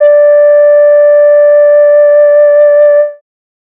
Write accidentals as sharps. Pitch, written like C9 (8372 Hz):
D5 (587.3 Hz)